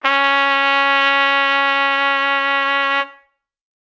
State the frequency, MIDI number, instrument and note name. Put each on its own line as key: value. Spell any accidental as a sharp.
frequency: 277.2 Hz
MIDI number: 61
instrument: acoustic brass instrument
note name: C#4